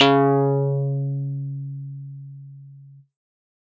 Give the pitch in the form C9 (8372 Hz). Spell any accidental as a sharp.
C#3 (138.6 Hz)